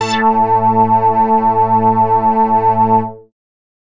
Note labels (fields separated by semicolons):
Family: bass; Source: synthesizer; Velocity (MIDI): 100; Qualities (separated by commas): distorted